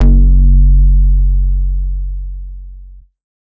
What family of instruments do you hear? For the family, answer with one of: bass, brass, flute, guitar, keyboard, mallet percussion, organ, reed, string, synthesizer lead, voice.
bass